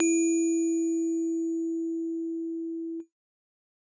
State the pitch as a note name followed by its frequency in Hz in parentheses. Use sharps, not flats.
E4 (329.6 Hz)